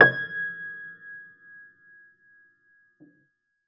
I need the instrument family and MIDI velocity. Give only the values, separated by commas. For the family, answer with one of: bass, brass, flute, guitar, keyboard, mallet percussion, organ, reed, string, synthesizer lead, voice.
keyboard, 100